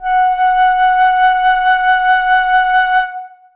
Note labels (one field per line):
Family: flute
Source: acoustic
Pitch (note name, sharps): F#5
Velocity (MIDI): 50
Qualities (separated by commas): reverb